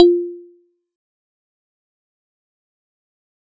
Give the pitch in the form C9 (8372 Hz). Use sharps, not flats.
F4 (349.2 Hz)